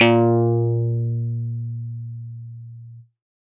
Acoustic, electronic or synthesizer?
electronic